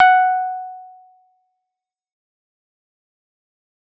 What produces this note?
electronic keyboard